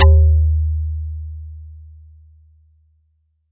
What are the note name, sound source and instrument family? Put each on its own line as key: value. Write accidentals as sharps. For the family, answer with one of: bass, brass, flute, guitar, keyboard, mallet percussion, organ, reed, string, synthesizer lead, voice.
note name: D#2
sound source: acoustic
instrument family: mallet percussion